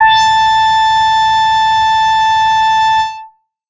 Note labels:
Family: bass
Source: synthesizer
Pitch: A5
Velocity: 127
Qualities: distorted

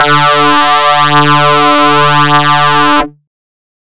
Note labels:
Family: bass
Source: synthesizer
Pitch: D3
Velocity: 127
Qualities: bright, distorted

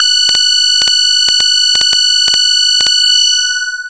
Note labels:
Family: bass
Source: synthesizer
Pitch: F#6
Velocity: 127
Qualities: bright, distorted, long release

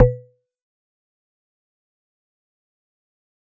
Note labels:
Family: mallet percussion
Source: electronic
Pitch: B2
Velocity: 50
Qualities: fast decay, percussive

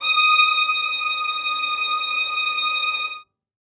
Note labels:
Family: string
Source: acoustic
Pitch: D#6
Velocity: 127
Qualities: reverb

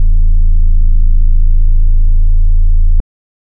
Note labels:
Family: organ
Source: electronic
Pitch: A0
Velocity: 127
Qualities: dark

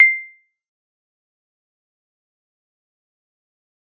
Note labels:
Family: mallet percussion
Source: acoustic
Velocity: 75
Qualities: fast decay, percussive

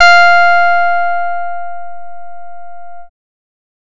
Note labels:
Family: bass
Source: synthesizer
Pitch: F5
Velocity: 50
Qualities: distorted

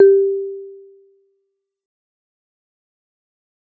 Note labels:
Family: mallet percussion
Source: acoustic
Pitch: G4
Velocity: 25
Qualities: fast decay

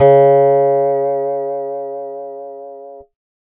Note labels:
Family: guitar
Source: acoustic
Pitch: C#3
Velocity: 25

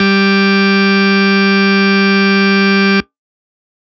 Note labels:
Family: organ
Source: electronic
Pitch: G3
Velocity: 127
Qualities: distorted

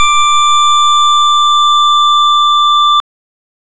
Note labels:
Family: organ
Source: electronic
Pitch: D6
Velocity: 127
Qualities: bright

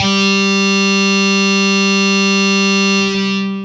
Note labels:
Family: guitar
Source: electronic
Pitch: G3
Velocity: 127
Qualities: bright, distorted, long release

